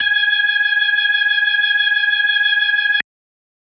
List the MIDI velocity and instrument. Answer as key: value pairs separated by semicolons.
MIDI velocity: 50; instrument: electronic organ